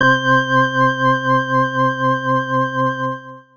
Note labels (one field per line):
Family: organ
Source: electronic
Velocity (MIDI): 25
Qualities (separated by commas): distorted